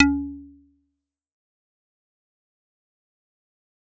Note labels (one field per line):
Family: mallet percussion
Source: acoustic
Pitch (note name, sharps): C#4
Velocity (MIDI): 127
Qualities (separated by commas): fast decay, percussive